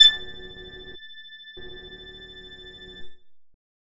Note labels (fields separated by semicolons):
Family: bass; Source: synthesizer; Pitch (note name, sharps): A6; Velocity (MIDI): 75